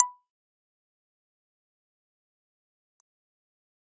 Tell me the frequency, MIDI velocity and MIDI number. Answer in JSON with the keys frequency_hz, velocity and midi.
{"frequency_hz": 987.8, "velocity": 100, "midi": 83}